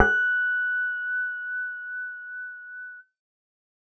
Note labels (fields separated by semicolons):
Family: bass; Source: synthesizer; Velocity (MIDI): 75; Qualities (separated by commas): reverb